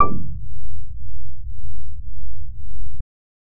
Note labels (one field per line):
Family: bass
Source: synthesizer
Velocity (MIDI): 50